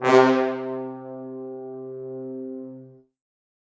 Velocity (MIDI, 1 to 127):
75